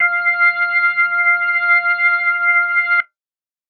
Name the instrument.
electronic organ